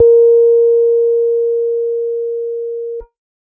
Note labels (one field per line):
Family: keyboard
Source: electronic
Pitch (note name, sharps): A#4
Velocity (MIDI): 25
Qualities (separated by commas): dark